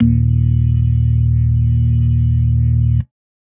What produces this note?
electronic organ